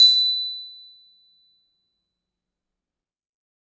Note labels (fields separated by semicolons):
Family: mallet percussion; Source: acoustic; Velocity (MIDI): 100; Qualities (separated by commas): bright, fast decay, reverb